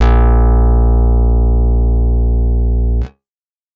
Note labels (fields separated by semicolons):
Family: guitar; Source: acoustic; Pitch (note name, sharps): A#1; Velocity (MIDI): 127